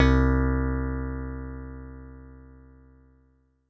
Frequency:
65.41 Hz